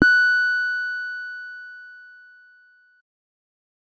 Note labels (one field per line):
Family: keyboard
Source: electronic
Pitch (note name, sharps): F#6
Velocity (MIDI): 25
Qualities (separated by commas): dark